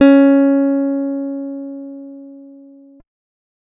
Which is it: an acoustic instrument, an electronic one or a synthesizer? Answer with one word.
acoustic